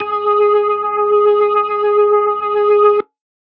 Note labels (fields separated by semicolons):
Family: organ; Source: electronic; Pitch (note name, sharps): G#4; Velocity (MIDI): 25